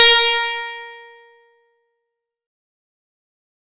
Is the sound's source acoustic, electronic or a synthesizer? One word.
acoustic